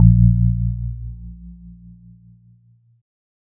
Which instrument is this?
electronic keyboard